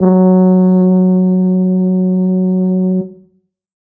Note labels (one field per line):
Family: brass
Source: acoustic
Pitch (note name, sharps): F#3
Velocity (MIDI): 50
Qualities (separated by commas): dark